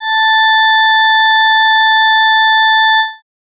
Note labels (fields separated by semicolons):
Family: organ; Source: electronic; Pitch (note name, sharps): A5; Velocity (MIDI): 100